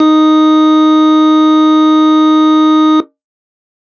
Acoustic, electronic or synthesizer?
electronic